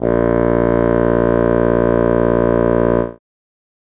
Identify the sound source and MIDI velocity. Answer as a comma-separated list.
acoustic, 100